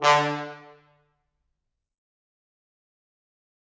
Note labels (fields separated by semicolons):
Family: brass; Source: acoustic; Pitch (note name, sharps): D3; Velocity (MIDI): 127; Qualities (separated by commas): bright, fast decay, reverb